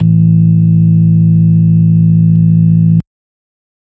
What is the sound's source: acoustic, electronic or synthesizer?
electronic